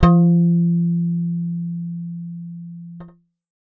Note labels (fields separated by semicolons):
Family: bass; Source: synthesizer; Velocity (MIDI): 75; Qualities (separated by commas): dark